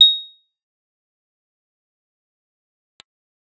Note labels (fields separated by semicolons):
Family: bass; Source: synthesizer; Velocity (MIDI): 127; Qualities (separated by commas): bright, fast decay, percussive